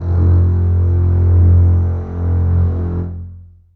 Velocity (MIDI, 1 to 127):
100